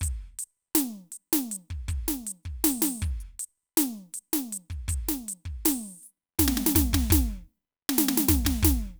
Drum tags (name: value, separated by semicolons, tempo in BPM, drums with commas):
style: funk; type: beat; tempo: 80 BPM; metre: 4/4; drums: closed hi-hat, open hi-hat, hi-hat pedal, snare, kick